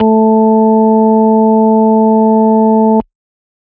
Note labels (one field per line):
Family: organ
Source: electronic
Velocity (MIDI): 25